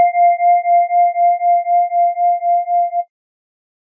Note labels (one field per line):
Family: organ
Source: electronic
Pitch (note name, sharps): F5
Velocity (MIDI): 75